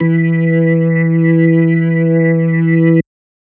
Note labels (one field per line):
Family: organ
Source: electronic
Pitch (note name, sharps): E3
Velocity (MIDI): 50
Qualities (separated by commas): distorted